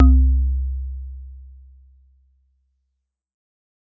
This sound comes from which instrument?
acoustic mallet percussion instrument